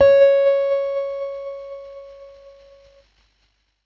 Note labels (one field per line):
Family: keyboard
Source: electronic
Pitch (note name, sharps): C#5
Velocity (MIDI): 50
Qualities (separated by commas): distorted, tempo-synced